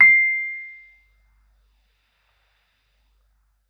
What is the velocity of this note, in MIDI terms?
50